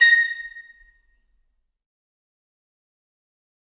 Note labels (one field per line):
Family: flute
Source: acoustic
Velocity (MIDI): 25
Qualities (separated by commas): fast decay, percussive, reverb